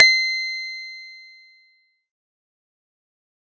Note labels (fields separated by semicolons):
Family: keyboard; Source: electronic; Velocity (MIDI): 127; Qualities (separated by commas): distorted, fast decay